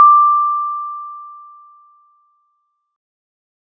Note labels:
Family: mallet percussion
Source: acoustic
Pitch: D6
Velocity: 25

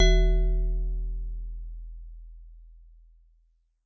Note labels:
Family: mallet percussion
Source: acoustic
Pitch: E1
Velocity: 100

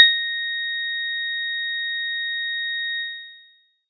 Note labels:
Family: mallet percussion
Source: acoustic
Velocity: 127

